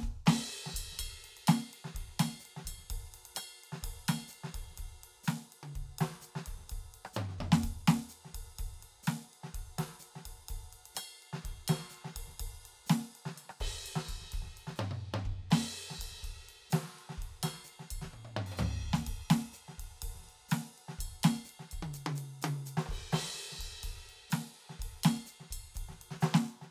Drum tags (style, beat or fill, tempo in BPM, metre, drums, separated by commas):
Middle Eastern, beat, 126 BPM, 4/4, crash, ride, ride bell, closed hi-hat, hi-hat pedal, snare, cross-stick, high tom, mid tom, floor tom, kick